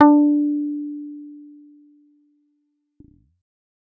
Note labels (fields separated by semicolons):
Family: bass; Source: synthesizer; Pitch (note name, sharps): D4; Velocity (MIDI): 75; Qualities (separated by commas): dark